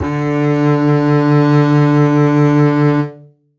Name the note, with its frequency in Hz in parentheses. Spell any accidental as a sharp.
D3 (146.8 Hz)